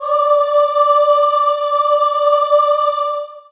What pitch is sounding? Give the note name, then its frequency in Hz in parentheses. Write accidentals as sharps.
D5 (587.3 Hz)